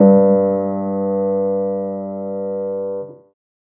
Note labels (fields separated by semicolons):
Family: keyboard; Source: acoustic; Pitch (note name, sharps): G2; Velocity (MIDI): 50; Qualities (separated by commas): reverb